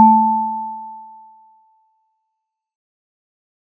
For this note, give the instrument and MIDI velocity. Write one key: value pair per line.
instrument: acoustic mallet percussion instrument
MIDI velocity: 50